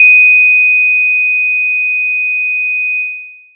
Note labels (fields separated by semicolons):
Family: mallet percussion; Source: acoustic; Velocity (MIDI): 25; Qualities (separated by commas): bright, long release